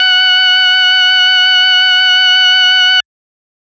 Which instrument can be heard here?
electronic organ